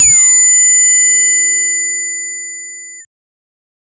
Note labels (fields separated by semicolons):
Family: bass; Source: synthesizer; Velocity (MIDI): 100; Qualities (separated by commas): bright, distorted, multiphonic